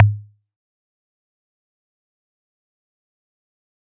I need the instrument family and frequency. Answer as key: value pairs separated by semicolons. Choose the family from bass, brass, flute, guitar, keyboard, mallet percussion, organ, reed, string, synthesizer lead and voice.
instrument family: mallet percussion; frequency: 103.8 Hz